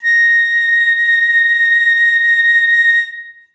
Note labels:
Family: flute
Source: acoustic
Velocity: 100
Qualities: reverb

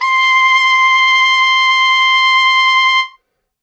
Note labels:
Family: reed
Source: acoustic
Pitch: C6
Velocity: 100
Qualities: reverb

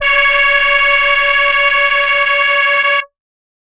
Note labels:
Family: voice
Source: synthesizer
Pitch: C#5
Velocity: 100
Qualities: bright, multiphonic

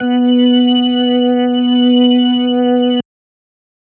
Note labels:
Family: organ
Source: electronic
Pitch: B3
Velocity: 25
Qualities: distorted

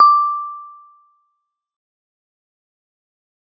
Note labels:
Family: mallet percussion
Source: acoustic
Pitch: D6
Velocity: 75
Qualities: fast decay, percussive

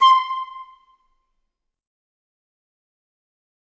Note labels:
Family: flute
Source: acoustic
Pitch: C6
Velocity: 75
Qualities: fast decay, percussive, reverb

